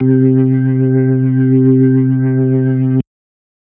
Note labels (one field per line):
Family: organ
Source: electronic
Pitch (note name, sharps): C3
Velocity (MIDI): 75